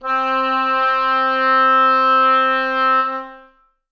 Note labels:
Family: reed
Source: acoustic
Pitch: C4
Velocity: 127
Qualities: long release, reverb

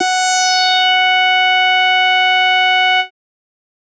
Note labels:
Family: bass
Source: synthesizer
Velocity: 127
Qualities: bright, distorted

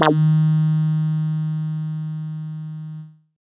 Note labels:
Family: bass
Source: synthesizer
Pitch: D#3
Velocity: 50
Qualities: distorted

